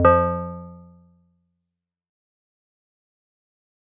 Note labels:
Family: mallet percussion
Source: acoustic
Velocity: 127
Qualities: dark, fast decay, multiphonic

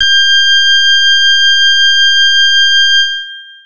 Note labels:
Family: keyboard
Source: electronic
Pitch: G6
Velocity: 75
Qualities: bright, distorted, long release

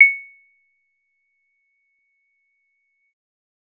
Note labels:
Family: bass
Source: synthesizer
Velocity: 127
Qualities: percussive

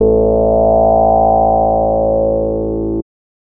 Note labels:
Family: bass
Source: synthesizer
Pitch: A1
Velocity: 25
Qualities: distorted

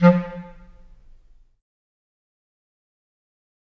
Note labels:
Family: reed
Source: acoustic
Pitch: F3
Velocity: 50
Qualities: fast decay, percussive, reverb

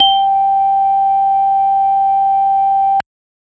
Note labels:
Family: organ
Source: electronic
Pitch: G5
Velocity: 127

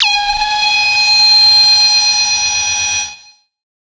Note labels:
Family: synthesizer lead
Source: synthesizer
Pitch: G#5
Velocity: 75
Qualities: bright, distorted, multiphonic, non-linear envelope

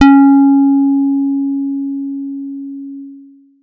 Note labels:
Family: guitar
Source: electronic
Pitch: C#4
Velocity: 75

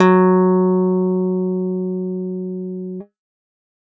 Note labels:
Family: guitar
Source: electronic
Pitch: F#3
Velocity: 127

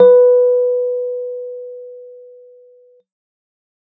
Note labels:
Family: keyboard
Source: electronic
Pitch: B4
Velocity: 25

